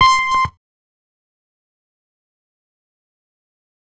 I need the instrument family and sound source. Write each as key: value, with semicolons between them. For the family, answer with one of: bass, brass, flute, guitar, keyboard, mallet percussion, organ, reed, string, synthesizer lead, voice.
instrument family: bass; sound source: synthesizer